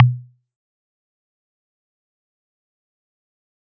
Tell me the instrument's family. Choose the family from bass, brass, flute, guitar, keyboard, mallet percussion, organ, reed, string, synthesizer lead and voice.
mallet percussion